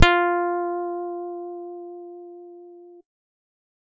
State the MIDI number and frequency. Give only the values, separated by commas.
65, 349.2 Hz